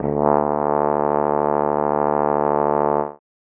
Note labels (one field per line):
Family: brass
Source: acoustic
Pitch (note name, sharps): D2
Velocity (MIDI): 25